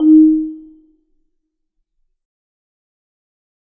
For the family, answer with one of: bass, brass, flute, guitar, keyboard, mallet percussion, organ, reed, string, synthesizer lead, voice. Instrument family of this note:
mallet percussion